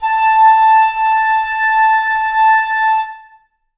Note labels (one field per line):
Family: reed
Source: acoustic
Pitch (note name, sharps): A5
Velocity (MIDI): 25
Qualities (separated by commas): reverb